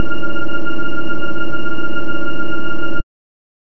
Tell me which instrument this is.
synthesizer bass